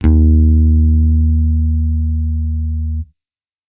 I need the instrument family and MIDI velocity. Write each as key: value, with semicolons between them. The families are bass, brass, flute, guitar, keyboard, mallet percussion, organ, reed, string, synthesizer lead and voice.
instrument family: bass; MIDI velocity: 100